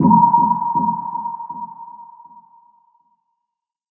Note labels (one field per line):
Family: synthesizer lead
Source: synthesizer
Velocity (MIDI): 25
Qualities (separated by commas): non-linear envelope, reverb